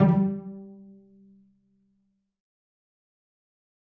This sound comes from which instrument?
acoustic string instrument